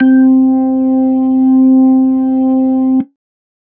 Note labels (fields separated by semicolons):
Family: organ; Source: electronic; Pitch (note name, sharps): C4; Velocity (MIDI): 50